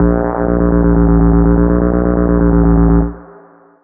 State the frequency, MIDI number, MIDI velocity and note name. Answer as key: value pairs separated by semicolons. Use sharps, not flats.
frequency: 58.27 Hz; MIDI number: 34; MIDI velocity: 50; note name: A#1